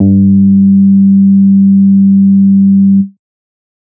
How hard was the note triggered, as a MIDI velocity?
75